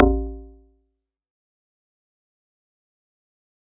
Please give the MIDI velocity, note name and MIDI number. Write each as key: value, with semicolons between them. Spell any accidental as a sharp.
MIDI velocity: 127; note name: A1; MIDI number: 33